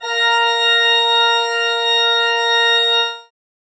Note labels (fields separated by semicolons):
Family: organ; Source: acoustic; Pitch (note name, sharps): A#4; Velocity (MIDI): 127; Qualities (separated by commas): reverb